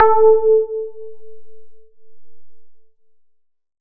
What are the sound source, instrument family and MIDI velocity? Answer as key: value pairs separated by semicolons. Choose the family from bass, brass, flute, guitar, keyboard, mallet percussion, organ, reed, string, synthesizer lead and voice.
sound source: synthesizer; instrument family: synthesizer lead; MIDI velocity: 50